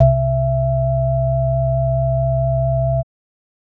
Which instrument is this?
electronic organ